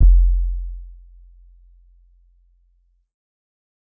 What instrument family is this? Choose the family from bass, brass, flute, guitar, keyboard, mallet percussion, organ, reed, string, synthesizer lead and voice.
keyboard